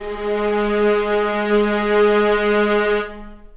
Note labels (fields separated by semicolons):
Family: string; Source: acoustic; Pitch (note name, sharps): G#3; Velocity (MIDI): 25; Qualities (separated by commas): long release, reverb